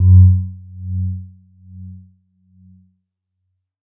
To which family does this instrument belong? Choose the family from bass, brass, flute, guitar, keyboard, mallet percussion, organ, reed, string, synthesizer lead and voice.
mallet percussion